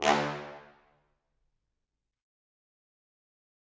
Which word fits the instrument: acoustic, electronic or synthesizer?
acoustic